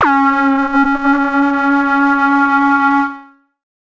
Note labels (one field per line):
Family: synthesizer lead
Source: synthesizer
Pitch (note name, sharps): C#4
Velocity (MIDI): 50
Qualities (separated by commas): distorted, multiphonic, non-linear envelope